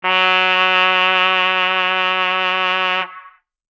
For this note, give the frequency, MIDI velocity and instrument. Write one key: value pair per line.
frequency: 185 Hz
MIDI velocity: 127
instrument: acoustic brass instrument